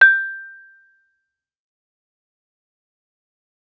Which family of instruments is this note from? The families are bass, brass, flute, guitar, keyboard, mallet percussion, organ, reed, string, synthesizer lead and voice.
mallet percussion